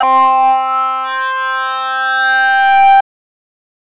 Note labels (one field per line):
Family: voice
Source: synthesizer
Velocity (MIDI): 75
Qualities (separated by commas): bright, distorted